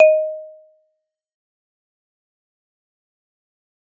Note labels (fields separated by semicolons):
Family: mallet percussion; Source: acoustic; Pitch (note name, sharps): D#5; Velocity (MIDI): 127; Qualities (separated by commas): fast decay, percussive